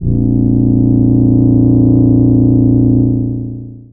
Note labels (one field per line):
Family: voice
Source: synthesizer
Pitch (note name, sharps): A#0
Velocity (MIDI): 50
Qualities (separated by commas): distorted, long release